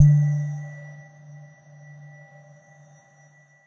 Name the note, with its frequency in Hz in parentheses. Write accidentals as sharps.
D3 (146.8 Hz)